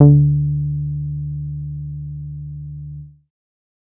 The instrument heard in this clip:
synthesizer bass